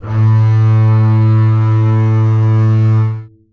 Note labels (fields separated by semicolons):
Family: string; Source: acoustic; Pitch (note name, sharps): A2; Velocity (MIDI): 75; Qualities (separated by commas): reverb